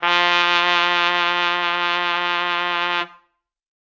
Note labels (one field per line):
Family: brass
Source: acoustic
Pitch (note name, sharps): F3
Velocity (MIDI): 127